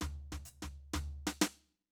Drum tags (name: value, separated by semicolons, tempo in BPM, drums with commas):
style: jazz; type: fill; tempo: 125 BPM; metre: 4/4; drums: hi-hat pedal, snare, floor tom